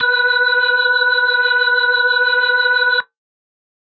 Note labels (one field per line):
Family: organ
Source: electronic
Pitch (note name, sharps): B4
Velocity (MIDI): 75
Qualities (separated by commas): bright